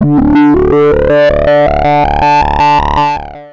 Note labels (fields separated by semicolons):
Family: bass; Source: synthesizer; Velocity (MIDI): 75; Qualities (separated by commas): distorted, long release, multiphonic, tempo-synced